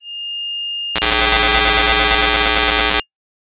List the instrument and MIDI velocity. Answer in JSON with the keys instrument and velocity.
{"instrument": "synthesizer voice", "velocity": 75}